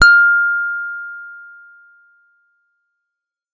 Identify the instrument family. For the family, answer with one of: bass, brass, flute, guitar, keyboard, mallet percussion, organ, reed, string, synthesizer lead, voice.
guitar